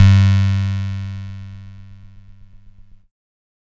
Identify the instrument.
electronic keyboard